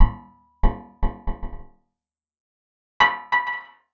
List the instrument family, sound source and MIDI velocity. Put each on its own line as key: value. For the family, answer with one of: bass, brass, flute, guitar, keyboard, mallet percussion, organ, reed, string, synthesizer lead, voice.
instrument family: guitar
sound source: acoustic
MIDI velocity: 50